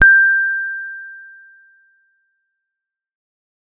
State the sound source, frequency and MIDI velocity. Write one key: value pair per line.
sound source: electronic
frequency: 1568 Hz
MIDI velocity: 25